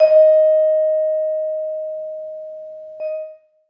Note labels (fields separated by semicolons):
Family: mallet percussion; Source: acoustic; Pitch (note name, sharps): D#5; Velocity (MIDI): 75; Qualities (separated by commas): reverb